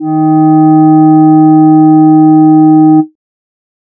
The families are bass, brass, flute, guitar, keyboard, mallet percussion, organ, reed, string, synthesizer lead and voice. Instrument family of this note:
voice